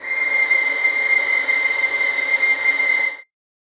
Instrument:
acoustic string instrument